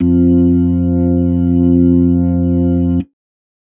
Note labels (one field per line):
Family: organ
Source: electronic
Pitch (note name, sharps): F2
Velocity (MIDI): 100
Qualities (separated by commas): dark